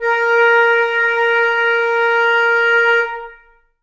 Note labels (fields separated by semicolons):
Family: flute; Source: acoustic; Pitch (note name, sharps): A#4; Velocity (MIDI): 127; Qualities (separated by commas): reverb